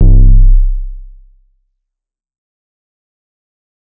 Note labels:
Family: bass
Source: synthesizer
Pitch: C1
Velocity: 127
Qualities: dark, fast decay

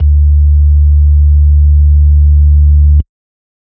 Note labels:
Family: organ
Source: electronic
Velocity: 127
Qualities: dark

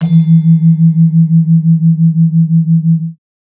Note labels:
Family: mallet percussion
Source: acoustic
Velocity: 75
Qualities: multiphonic

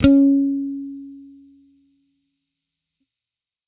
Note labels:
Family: bass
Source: electronic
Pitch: C#4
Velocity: 127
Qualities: distorted

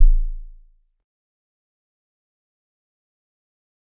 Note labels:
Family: mallet percussion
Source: acoustic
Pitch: A0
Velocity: 25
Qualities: dark, fast decay, percussive

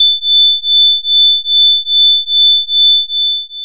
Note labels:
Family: bass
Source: synthesizer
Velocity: 127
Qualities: bright, distorted, long release

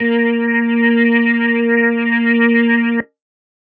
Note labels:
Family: organ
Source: electronic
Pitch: A#3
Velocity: 75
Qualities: distorted

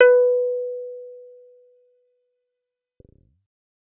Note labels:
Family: bass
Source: synthesizer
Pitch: B4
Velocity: 100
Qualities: fast decay

